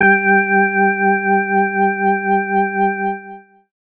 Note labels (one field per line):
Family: organ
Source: electronic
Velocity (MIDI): 75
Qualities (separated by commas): distorted